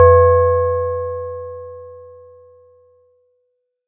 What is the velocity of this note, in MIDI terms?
75